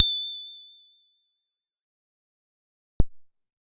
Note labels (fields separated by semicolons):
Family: bass; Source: synthesizer; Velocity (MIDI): 127; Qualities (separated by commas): bright, fast decay, percussive